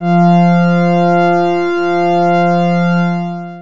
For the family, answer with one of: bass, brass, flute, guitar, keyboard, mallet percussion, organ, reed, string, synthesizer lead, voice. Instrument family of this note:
organ